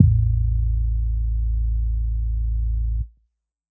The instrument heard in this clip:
synthesizer bass